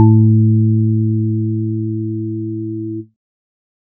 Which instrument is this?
electronic organ